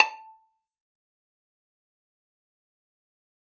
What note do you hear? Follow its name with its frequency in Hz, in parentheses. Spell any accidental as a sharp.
A5 (880 Hz)